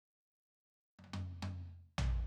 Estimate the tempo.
105 BPM